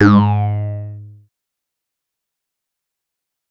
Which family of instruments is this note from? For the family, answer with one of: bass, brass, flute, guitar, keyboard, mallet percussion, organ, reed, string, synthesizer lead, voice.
bass